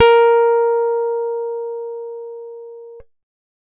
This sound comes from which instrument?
acoustic guitar